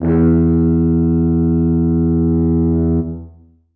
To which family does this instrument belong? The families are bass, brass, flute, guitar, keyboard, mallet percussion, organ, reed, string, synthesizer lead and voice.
brass